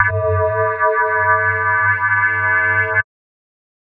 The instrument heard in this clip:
electronic mallet percussion instrument